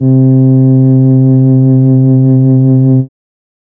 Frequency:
130.8 Hz